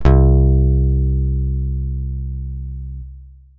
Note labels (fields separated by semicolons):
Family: guitar; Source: electronic; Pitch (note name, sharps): C2; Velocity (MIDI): 100; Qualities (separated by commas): long release